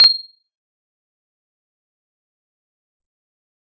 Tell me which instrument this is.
electronic guitar